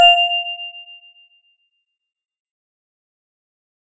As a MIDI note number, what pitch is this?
77